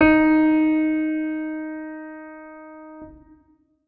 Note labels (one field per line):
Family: organ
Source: electronic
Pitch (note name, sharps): D#4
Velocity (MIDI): 75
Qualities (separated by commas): reverb